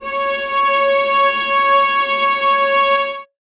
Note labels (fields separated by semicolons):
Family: string; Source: acoustic; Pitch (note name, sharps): C#5; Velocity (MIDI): 25; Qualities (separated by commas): reverb